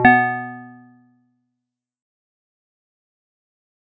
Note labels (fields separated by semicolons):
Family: mallet percussion; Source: acoustic; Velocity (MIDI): 127; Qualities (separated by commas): dark, fast decay, multiphonic, percussive